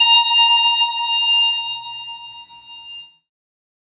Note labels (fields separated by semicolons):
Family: keyboard; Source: synthesizer; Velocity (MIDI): 25; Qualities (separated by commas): bright